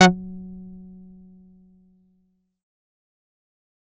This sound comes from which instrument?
synthesizer bass